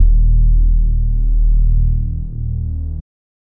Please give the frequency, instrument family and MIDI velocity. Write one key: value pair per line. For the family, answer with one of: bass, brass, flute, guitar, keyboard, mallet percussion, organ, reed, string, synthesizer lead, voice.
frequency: 38.89 Hz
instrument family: bass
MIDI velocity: 100